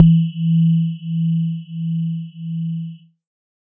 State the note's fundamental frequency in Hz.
164.8 Hz